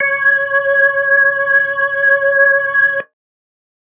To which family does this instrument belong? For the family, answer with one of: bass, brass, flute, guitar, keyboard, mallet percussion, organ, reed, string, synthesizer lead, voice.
organ